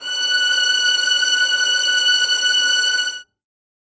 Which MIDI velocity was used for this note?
100